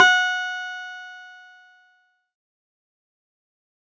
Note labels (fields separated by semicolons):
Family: keyboard; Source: electronic; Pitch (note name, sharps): F#5; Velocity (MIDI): 75; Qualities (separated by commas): distorted, fast decay